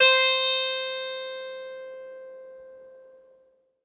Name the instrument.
acoustic guitar